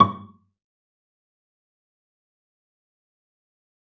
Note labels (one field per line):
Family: string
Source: acoustic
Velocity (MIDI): 25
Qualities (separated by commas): fast decay, percussive, reverb